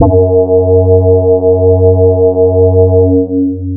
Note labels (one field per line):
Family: bass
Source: synthesizer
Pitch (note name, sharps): F#2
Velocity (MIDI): 50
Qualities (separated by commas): long release